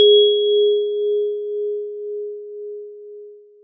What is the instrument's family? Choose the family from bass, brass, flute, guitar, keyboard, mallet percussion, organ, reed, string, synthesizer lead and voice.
mallet percussion